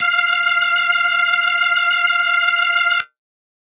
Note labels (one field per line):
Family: organ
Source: electronic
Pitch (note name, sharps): F5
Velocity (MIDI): 100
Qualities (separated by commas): reverb